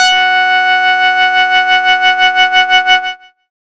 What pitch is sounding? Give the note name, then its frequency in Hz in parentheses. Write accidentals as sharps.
F#5 (740 Hz)